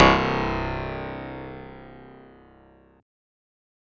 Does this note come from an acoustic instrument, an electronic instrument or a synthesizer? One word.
synthesizer